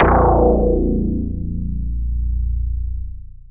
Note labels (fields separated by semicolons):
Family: synthesizer lead; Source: synthesizer; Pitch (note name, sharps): A#0; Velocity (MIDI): 75; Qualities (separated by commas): long release